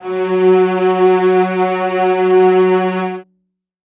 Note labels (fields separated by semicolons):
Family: string; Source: acoustic; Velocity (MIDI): 100; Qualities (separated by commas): reverb